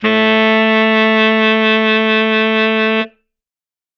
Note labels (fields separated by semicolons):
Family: reed; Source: acoustic; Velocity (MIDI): 127; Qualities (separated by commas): bright